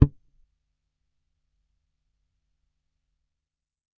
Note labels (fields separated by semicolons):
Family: bass; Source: electronic; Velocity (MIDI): 25; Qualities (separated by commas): percussive